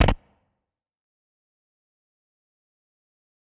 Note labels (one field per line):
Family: guitar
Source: electronic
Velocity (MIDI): 50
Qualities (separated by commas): bright, distorted, fast decay, percussive